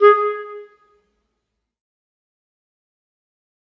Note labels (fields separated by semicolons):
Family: reed; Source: acoustic; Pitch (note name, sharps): G#4; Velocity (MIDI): 25; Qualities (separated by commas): fast decay, percussive, reverb